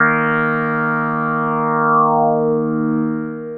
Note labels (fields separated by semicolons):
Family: synthesizer lead; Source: synthesizer; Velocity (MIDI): 75; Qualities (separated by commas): long release